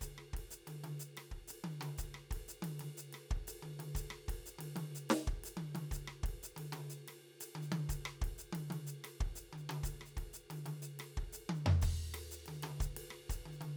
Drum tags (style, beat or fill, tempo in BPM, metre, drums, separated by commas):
Afro-Cuban bembé, beat, 122 BPM, 4/4, crash, ride, hi-hat pedal, snare, cross-stick, high tom, floor tom, kick